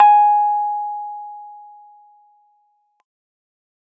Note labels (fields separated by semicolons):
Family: keyboard; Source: electronic; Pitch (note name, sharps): G#5; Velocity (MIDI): 127